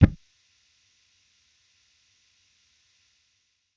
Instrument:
electronic bass